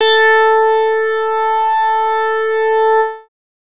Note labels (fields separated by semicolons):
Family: bass; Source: synthesizer; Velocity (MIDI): 25; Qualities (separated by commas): distorted